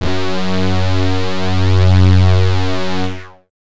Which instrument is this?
synthesizer bass